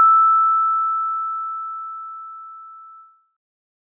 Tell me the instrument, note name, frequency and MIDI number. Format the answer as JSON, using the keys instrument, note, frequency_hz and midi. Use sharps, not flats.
{"instrument": "acoustic mallet percussion instrument", "note": "E6", "frequency_hz": 1319, "midi": 88}